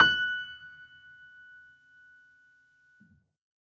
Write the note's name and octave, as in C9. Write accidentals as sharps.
F#6